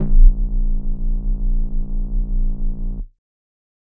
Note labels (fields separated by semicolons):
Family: flute; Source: synthesizer; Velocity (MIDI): 50; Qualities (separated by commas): distorted